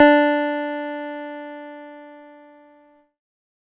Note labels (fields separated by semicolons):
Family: keyboard; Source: electronic; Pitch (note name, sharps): D4; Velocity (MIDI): 75; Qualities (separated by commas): distorted